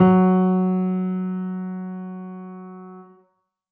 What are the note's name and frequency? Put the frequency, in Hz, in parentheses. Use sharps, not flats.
F#3 (185 Hz)